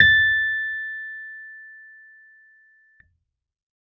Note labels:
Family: keyboard; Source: electronic; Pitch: A6; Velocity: 127

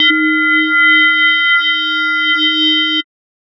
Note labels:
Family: mallet percussion; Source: synthesizer; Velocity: 75; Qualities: multiphonic, non-linear envelope

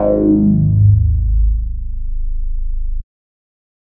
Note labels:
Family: bass; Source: synthesizer; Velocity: 25; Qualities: distorted

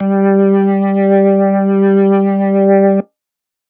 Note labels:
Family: organ; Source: electronic; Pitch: G3; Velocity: 127; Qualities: distorted

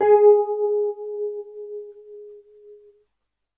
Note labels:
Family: keyboard; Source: electronic; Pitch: G#4; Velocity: 75

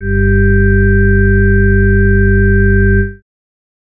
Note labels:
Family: organ; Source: electronic; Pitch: G1; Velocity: 25

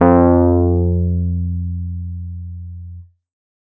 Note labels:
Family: keyboard; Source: electronic; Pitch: F2; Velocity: 25; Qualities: distorted

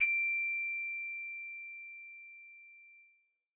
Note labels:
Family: bass; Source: synthesizer; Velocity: 25; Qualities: distorted

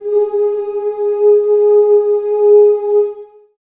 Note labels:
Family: voice; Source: acoustic; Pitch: G#4; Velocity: 127; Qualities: reverb

